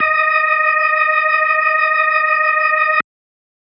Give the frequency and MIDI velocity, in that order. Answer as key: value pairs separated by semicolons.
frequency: 622.3 Hz; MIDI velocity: 100